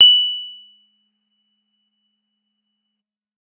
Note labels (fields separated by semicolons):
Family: guitar; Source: electronic; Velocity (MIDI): 25; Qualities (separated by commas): bright, percussive